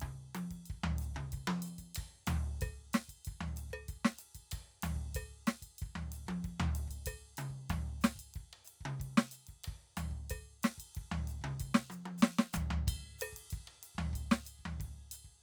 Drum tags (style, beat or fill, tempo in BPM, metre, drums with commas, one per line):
samba
beat
93 BPM
4/4
ride, ride bell, hi-hat pedal, percussion, snare, high tom, mid tom, floor tom, kick